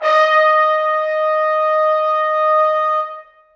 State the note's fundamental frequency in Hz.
622.3 Hz